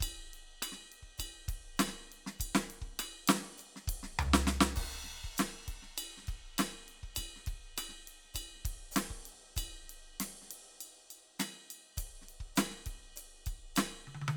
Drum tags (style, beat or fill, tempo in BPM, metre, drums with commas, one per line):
funk
beat
100 BPM
4/4
crash, ride, ride bell, hi-hat pedal, snare, cross-stick, high tom, floor tom, kick